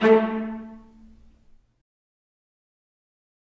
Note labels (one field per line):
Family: string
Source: acoustic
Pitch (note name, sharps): A3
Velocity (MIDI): 50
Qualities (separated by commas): fast decay, reverb